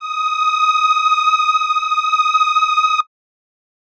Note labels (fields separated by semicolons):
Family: reed; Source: acoustic; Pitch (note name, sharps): D#6; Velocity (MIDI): 75